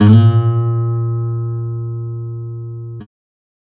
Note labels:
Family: guitar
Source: electronic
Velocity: 127

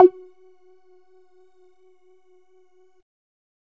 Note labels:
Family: bass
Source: synthesizer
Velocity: 25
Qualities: percussive

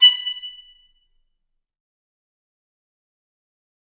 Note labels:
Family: reed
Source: acoustic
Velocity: 25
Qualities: bright, fast decay, percussive, reverb

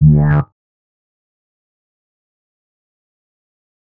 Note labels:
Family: bass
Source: synthesizer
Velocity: 75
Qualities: distorted, fast decay

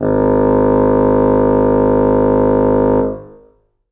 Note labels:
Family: reed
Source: acoustic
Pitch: G#1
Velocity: 100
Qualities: long release, reverb

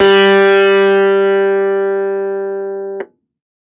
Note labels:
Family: keyboard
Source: electronic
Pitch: G3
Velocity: 127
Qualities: distorted

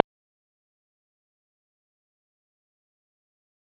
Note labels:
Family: guitar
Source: electronic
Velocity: 25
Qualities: fast decay, percussive

